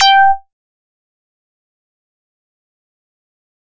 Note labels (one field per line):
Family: bass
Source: synthesizer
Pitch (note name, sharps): G5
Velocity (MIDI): 100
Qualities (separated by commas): fast decay, percussive